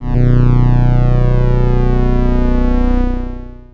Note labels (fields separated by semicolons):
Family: organ; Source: electronic; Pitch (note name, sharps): B0; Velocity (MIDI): 127; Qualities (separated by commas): distorted, long release